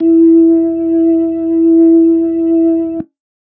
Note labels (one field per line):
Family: organ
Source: electronic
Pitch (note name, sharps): E4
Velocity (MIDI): 75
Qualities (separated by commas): dark